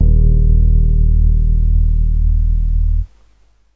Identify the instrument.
electronic keyboard